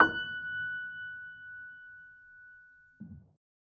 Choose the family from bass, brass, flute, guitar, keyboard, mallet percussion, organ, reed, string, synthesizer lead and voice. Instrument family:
keyboard